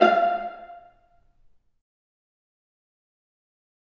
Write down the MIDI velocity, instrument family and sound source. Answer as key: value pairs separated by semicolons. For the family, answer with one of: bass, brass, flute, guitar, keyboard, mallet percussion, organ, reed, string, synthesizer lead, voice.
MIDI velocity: 100; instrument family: string; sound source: acoustic